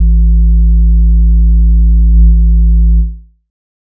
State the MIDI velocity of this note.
100